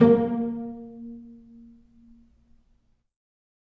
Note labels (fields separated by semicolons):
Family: string; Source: acoustic; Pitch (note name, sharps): A#3; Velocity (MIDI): 100; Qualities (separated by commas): dark, reverb